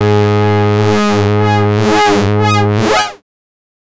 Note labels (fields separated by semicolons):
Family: bass; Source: synthesizer; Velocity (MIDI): 75; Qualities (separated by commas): distorted, non-linear envelope